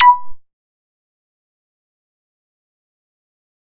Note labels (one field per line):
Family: bass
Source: synthesizer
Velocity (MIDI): 75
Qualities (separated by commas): fast decay, percussive